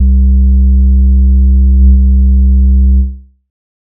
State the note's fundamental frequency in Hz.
65.41 Hz